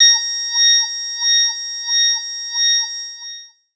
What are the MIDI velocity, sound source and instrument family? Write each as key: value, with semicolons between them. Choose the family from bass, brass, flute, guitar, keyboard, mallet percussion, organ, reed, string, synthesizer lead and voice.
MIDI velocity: 127; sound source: synthesizer; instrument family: voice